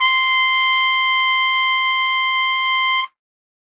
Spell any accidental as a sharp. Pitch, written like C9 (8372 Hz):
C6 (1047 Hz)